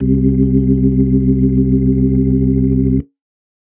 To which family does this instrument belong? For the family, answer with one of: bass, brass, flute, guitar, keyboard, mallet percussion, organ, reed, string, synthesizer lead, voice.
organ